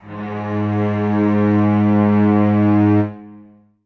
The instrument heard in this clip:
acoustic string instrument